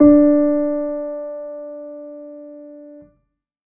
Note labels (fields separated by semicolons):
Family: keyboard; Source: acoustic; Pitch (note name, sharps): D4; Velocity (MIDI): 25; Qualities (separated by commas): reverb